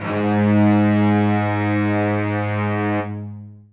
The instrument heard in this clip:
acoustic string instrument